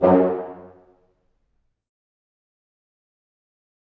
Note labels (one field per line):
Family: brass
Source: acoustic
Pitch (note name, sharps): F#2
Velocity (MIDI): 100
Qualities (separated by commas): fast decay, percussive, reverb